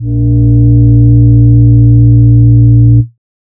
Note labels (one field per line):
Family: voice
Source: synthesizer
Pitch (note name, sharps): A#1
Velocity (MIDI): 50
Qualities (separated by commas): dark